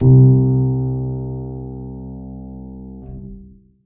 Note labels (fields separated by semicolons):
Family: keyboard; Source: acoustic; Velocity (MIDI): 50; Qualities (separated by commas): dark, reverb